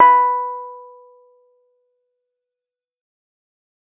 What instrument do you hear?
electronic keyboard